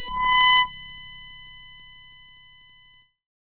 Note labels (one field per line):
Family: keyboard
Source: synthesizer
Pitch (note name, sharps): B5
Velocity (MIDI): 25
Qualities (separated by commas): bright, distorted